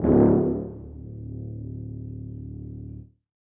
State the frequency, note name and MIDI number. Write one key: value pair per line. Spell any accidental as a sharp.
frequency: 36.71 Hz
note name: D1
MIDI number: 26